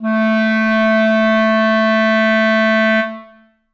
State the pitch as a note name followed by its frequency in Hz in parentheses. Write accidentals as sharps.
A3 (220 Hz)